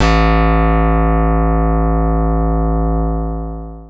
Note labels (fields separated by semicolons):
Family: keyboard; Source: electronic; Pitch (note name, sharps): A1; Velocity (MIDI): 75; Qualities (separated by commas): bright, long release